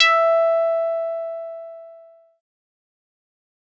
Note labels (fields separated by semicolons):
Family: synthesizer lead; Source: synthesizer; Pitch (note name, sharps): E5; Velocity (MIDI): 75; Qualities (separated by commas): distorted, fast decay